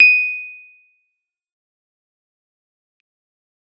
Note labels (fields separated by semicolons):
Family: keyboard; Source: electronic; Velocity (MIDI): 100; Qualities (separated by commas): bright, fast decay, percussive